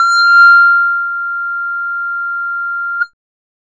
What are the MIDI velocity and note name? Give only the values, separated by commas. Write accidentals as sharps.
100, F6